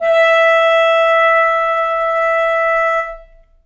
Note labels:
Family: reed; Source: acoustic; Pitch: E5; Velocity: 50; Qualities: reverb

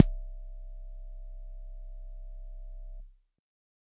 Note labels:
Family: keyboard; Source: electronic; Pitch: C1; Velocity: 127; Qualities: dark

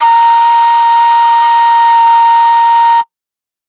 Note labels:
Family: flute; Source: acoustic; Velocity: 127

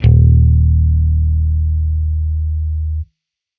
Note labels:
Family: bass; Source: electronic; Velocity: 50

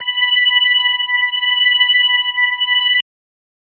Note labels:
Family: organ; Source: electronic; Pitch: B5; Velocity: 75; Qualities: distorted

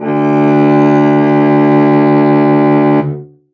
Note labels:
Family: string; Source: acoustic; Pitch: D2; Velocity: 127; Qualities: reverb

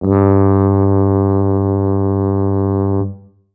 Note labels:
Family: brass; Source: acoustic; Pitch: G2; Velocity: 75; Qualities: dark

